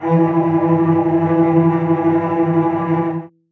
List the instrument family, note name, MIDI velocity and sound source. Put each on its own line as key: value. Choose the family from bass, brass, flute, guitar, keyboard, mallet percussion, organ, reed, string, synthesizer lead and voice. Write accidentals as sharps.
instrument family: string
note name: E3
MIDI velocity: 75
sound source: acoustic